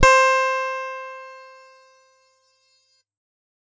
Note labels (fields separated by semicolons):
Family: guitar; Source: electronic; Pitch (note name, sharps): C5; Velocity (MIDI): 127; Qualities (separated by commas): bright